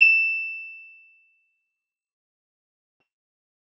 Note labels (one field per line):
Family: guitar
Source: acoustic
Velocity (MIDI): 127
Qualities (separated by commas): bright, distorted, fast decay